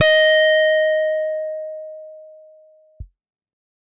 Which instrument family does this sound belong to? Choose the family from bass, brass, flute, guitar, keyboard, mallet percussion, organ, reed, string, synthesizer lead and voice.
guitar